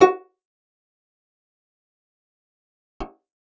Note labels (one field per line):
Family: guitar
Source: acoustic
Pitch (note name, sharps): F#4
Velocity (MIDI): 25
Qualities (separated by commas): fast decay, percussive, reverb